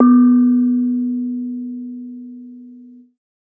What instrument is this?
acoustic mallet percussion instrument